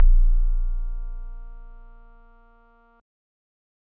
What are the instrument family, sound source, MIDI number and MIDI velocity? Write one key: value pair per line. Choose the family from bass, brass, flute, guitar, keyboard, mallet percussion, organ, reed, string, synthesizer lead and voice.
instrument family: keyboard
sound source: electronic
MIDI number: 22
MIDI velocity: 50